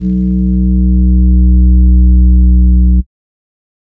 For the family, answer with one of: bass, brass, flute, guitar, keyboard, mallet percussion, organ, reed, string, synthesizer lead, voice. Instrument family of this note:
flute